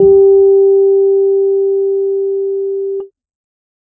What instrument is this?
electronic keyboard